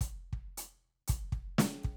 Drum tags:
rock
beat
120 BPM
4/4
closed hi-hat, snare, kick

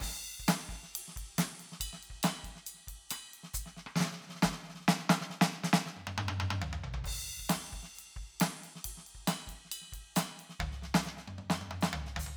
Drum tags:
rock
beat
136 BPM
4/4
crash, ride, ride bell, hi-hat pedal, snare, cross-stick, high tom, mid tom, floor tom, kick

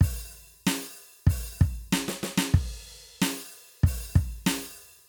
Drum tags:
rock
beat
94 BPM
4/4
crash, open hi-hat, hi-hat pedal, snare, kick

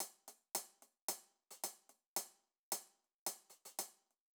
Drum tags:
hip-hop
beat
110 BPM
4/4
closed hi-hat

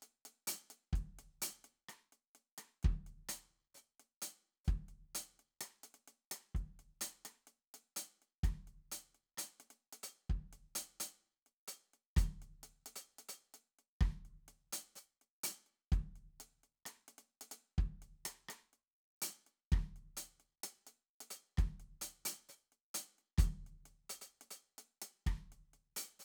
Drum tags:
slow reggae
beat
64 BPM
4/4
closed hi-hat, hi-hat pedal, cross-stick, kick

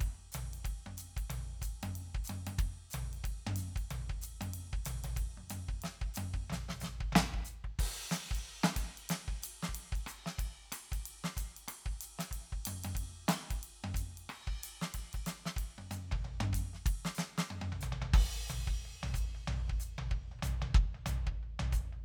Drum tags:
swing
beat
185 BPM
4/4
crash, ride, hi-hat pedal, snare, cross-stick, high tom, floor tom, kick

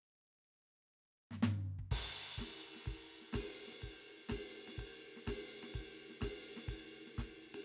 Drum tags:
rock shuffle
beat
125 BPM
4/4
crash, ride, hi-hat pedal, snare, floor tom, kick

